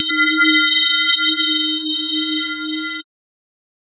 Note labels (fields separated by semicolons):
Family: mallet percussion; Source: electronic; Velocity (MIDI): 127; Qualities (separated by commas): bright, multiphonic, non-linear envelope